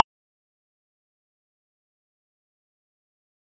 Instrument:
acoustic mallet percussion instrument